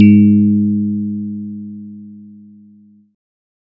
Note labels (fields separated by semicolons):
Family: bass; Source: synthesizer; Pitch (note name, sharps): G#2; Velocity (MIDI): 25